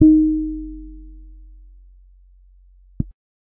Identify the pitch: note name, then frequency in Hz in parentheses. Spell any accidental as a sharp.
D#4 (311.1 Hz)